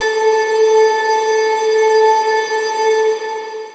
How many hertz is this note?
440 Hz